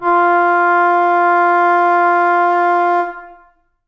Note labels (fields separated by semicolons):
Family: flute; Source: acoustic; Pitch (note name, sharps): F4; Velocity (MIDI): 127; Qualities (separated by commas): reverb